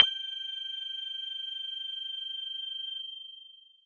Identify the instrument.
electronic mallet percussion instrument